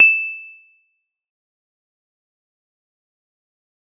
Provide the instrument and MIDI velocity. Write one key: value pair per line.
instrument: acoustic mallet percussion instrument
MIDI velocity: 25